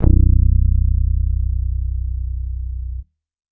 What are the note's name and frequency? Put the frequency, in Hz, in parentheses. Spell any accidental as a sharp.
B0 (30.87 Hz)